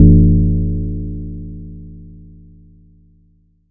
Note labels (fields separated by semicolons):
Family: mallet percussion; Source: acoustic; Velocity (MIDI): 25; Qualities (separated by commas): multiphonic